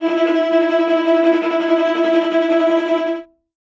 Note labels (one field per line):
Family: string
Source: acoustic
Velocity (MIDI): 127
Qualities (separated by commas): bright, non-linear envelope, reverb